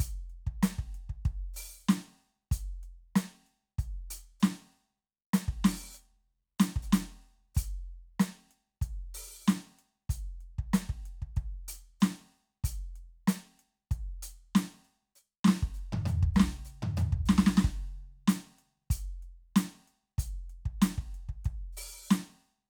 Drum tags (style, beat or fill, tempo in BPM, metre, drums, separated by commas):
funk, beat, 95 BPM, 4/4, closed hi-hat, open hi-hat, hi-hat pedal, snare, high tom, mid tom, kick